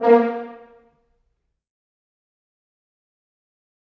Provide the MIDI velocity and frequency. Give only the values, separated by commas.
75, 233.1 Hz